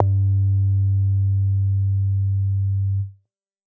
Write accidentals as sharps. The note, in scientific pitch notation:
G2